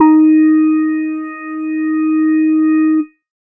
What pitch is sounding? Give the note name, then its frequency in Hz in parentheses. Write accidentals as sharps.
D#4 (311.1 Hz)